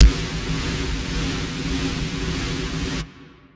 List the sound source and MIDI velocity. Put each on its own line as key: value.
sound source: acoustic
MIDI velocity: 127